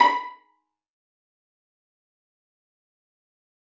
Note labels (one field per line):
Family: string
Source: acoustic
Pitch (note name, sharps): B5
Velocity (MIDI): 127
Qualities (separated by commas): fast decay, percussive, reverb